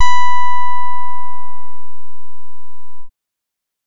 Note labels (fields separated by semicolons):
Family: bass; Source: synthesizer; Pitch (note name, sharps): B5; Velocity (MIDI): 100; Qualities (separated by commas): distorted